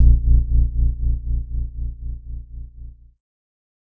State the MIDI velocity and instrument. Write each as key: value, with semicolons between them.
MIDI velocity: 100; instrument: electronic keyboard